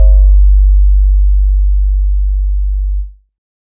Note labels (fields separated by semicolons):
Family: synthesizer lead; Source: synthesizer; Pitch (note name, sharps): G1; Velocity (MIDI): 25